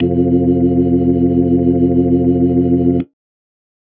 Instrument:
electronic organ